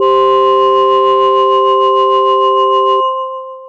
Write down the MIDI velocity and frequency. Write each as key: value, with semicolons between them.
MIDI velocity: 100; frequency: 130.8 Hz